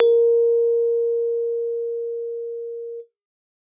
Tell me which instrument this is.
acoustic keyboard